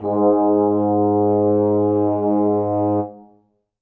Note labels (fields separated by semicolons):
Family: brass; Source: acoustic; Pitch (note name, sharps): G#2; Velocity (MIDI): 50; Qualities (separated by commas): dark, reverb